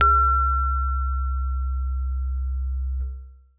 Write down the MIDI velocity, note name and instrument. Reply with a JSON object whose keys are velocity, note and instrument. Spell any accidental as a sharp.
{"velocity": 25, "note": "C2", "instrument": "acoustic keyboard"}